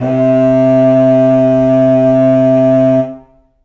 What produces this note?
acoustic reed instrument